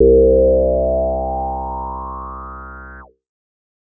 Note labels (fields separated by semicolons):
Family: bass; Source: synthesizer; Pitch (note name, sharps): C2; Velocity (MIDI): 25